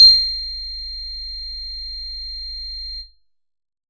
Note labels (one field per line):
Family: bass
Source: synthesizer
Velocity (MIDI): 127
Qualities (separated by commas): distorted, tempo-synced